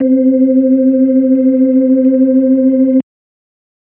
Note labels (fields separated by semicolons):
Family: organ; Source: electronic; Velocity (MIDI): 100; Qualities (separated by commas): dark